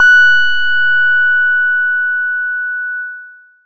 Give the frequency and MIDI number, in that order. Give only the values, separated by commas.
1480 Hz, 90